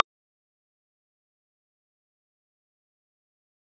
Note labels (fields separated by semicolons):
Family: mallet percussion; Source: acoustic; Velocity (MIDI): 75; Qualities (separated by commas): fast decay, percussive